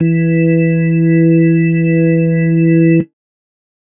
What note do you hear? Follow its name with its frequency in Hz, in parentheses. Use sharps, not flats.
E3 (164.8 Hz)